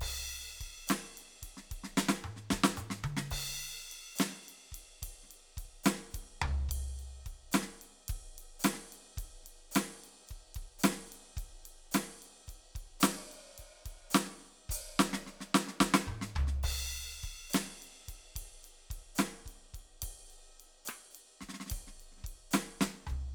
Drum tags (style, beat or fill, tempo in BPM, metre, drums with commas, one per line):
blues shuffle
beat
72 BPM
4/4
crash, ride, hi-hat pedal, snare, cross-stick, high tom, mid tom, floor tom, kick